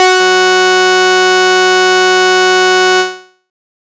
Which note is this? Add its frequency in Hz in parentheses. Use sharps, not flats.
F#4 (370 Hz)